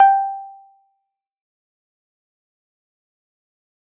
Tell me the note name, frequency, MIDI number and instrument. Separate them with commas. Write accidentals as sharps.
G5, 784 Hz, 79, electronic keyboard